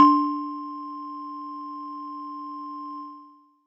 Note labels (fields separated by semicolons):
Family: mallet percussion; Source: acoustic; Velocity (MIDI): 25; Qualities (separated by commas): distorted